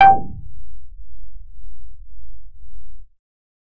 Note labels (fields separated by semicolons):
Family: bass; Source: synthesizer; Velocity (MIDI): 75